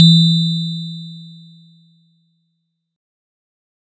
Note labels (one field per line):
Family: mallet percussion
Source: acoustic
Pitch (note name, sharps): E3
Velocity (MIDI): 50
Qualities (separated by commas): bright